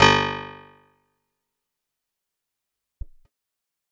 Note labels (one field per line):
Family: guitar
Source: acoustic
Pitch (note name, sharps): G1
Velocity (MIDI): 100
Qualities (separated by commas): fast decay, percussive